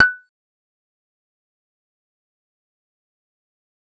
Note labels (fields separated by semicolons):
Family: bass; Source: synthesizer; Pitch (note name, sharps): F#6; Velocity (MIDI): 50; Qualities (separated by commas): fast decay, percussive